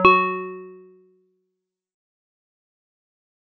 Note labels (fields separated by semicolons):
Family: mallet percussion; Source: acoustic; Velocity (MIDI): 100; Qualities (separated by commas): dark, fast decay, multiphonic